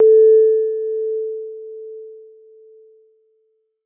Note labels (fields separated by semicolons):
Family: keyboard; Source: electronic; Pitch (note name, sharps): A4; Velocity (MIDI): 50